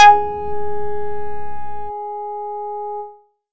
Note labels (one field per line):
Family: bass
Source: synthesizer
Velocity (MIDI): 75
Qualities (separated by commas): distorted